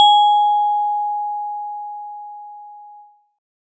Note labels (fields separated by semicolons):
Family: mallet percussion; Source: acoustic; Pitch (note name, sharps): G#5; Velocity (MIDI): 100